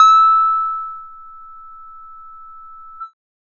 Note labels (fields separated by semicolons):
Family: bass; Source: synthesizer; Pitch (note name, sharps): E6; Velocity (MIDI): 100